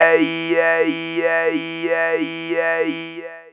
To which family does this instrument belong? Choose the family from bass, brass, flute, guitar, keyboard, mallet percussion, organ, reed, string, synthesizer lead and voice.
voice